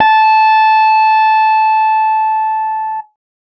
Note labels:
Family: guitar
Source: electronic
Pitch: A5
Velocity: 100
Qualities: distorted

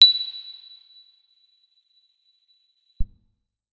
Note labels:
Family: guitar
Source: electronic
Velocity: 50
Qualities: percussive, reverb

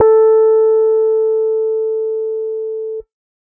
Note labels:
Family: keyboard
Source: electronic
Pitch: A4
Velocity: 100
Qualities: dark

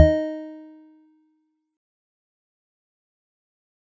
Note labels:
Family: mallet percussion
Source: acoustic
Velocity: 75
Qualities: fast decay, percussive

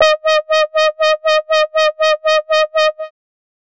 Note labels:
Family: bass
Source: synthesizer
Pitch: D#5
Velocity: 100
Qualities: bright, distorted, tempo-synced

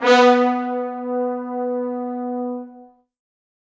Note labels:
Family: brass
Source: acoustic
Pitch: B3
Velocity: 127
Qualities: bright, reverb

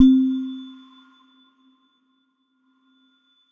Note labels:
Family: mallet percussion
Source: electronic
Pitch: C4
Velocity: 127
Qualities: bright, non-linear envelope

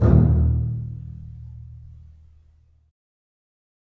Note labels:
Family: string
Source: acoustic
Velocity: 25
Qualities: reverb

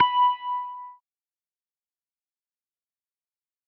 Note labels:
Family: organ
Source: electronic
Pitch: B5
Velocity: 25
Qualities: fast decay

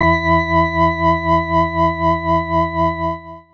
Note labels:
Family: organ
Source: electronic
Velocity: 127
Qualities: distorted

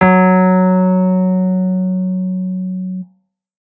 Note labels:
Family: keyboard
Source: electronic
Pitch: F#3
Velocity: 127

